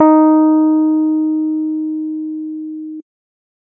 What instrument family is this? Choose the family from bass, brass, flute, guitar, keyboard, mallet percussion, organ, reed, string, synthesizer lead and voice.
keyboard